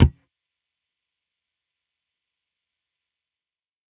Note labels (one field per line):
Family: bass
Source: electronic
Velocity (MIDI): 100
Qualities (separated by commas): fast decay, percussive